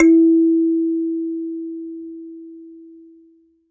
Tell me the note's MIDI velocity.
75